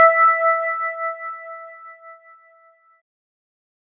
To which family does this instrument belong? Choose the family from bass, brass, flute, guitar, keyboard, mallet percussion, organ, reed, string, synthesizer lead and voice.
keyboard